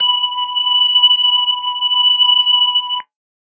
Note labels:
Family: organ; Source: electronic; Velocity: 50; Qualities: distorted

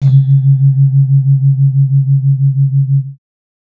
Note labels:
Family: mallet percussion; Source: acoustic; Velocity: 25; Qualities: multiphonic

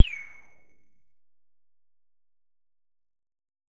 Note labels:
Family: bass; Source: synthesizer; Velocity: 100; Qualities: distorted, percussive

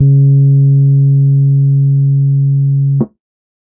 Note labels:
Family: keyboard; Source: electronic; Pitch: C#3; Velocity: 25; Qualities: dark

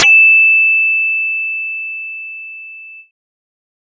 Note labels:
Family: bass; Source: synthesizer; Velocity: 100; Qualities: bright

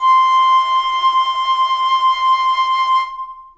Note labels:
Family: flute; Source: acoustic; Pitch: C6; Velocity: 127; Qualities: long release, reverb

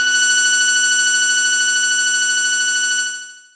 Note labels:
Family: bass; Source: synthesizer; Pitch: F#6; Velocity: 127; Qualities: bright, long release

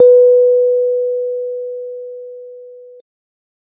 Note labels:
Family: keyboard; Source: electronic; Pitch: B4; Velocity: 75

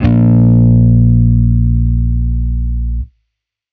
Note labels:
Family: bass; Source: electronic; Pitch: A#1; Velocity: 127; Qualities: distorted

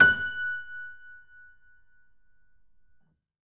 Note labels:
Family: keyboard; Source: acoustic; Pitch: F#6; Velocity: 127; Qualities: reverb

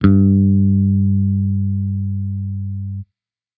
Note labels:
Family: bass; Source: electronic; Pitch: G2; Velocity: 75

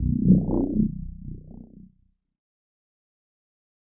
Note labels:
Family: keyboard; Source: electronic; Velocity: 25; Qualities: distorted, fast decay, non-linear envelope

